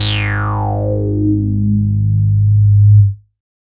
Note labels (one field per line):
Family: bass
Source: synthesizer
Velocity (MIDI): 50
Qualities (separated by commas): bright, distorted, non-linear envelope